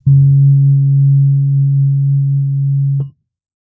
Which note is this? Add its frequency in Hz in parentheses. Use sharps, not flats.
C#3 (138.6 Hz)